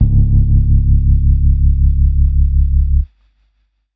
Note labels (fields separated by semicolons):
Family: keyboard; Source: electronic; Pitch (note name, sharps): C#1; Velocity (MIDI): 50; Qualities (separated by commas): dark